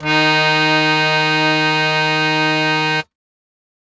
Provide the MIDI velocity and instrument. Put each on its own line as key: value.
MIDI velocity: 100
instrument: acoustic keyboard